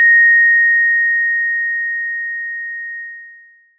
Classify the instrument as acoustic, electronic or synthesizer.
electronic